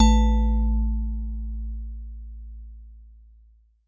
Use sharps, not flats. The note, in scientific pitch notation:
A1